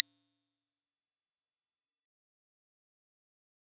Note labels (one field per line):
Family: mallet percussion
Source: acoustic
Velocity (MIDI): 127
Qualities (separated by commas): bright, fast decay